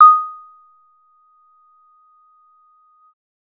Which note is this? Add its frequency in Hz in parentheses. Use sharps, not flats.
D#6 (1245 Hz)